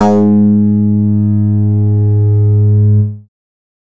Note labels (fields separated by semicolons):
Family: bass; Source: synthesizer; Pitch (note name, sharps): G#2; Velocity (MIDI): 100; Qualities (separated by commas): distorted